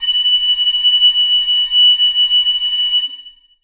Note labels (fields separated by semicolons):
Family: reed; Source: acoustic; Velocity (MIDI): 25; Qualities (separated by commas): bright, reverb